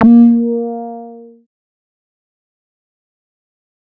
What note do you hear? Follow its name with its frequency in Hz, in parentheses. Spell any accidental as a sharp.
A#3 (233.1 Hz)